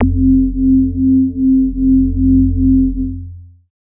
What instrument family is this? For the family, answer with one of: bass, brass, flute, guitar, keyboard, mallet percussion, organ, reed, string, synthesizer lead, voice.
bass